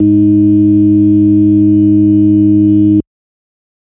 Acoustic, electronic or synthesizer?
electronic